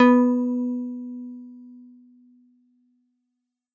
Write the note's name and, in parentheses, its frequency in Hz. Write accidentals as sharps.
B3 (246.9 Hz)